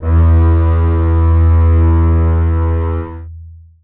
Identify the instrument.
acoustic string instrument